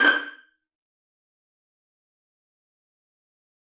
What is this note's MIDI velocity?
100